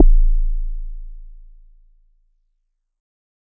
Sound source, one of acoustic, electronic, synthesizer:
acoustic